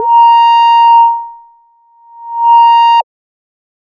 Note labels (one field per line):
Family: bass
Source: synthesizer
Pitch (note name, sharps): A#5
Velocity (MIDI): 127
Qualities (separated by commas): distorted